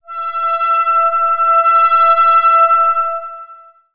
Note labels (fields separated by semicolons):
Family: synthesizer lead; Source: synthesizer; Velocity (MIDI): 100; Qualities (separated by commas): bright, long release, non-linear envelope